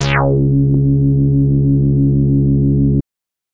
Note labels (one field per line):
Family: bass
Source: synthesizer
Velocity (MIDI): 127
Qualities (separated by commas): distorted